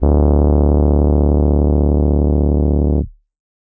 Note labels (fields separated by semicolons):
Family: keyboard; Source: electronic; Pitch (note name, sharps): D1; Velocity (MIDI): 127; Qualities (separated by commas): distorted